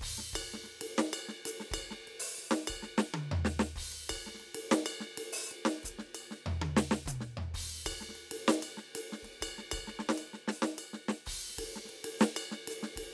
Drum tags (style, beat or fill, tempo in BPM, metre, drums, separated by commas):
Afro-Cuban, beat, 128 BPM, 4/4, crash, ride, ride bell, open hi-hat, hi-hat pedal, snare, cross-stick, high tom, mid tom, floor tom, kick